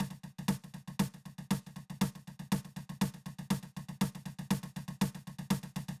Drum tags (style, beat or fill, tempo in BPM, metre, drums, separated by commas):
jazz, beat, 120 BPM, 4/4, snare